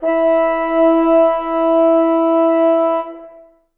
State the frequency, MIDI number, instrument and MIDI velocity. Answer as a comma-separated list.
329.6 Hz, 64, acoustic reed instrument, 75